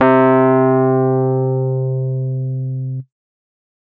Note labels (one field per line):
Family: keyboard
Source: electronic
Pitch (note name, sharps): C3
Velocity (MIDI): 75